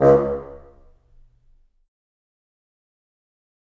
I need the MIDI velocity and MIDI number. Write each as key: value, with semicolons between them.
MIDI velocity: 100; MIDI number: 37